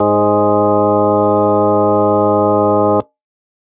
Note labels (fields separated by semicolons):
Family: organ; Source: electronic; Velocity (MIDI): 100